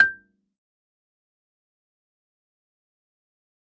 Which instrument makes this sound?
acoustic mallet percussion instrument